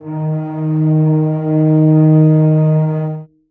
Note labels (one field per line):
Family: string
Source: acoustic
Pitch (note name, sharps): D#3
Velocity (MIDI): 25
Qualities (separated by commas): reverb